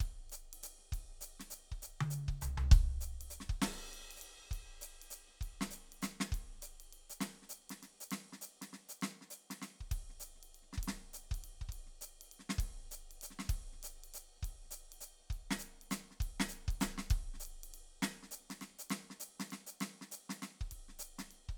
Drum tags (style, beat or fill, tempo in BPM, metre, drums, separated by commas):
jazz, beat, 200 BPM, 3/4, crash, ride, hi-hat pedal, snare, high tom, floor tom, kick